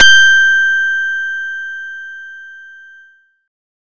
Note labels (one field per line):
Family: guitar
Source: acoustic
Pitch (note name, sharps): G6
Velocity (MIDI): 127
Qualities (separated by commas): bright